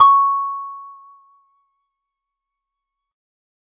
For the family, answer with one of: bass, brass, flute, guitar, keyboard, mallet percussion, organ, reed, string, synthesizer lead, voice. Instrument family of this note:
guitar